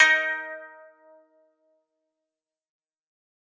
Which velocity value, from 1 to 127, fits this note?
75